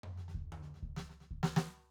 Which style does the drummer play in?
jazz